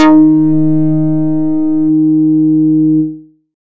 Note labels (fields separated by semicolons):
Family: bass; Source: synthesizer; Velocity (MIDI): 75; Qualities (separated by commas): distorted